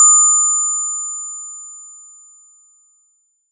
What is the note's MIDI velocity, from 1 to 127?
127